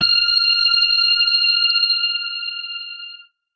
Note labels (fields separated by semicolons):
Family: guitar; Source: electronic; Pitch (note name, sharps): F6; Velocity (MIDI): 75